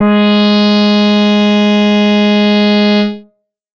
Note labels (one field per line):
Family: bass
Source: synthesizer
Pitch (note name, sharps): G#3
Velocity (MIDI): 50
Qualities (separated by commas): distorted